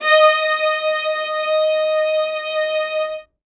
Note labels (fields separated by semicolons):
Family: string; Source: acoustic; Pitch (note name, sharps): D#5; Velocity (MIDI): 127; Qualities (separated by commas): reverb